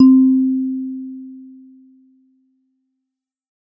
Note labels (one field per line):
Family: mallet percussion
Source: acoustic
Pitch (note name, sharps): C4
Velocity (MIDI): 50